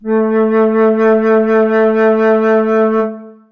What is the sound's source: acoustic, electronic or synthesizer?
acoustic